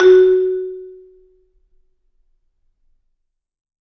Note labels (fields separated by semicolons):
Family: mallet percussion; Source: acoustic; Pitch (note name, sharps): F#4; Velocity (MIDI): 127; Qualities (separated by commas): reverb